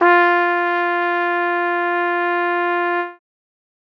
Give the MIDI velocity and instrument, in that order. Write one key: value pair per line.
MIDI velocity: 75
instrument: acoustic brass instrument